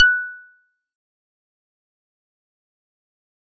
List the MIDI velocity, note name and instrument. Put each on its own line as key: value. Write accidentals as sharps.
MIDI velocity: 75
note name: F#6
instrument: acoustic mallet percussion instrument